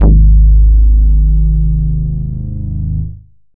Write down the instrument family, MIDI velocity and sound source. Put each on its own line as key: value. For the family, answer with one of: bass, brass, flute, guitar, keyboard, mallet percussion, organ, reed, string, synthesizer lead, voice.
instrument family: bass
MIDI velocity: 50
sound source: synthesizer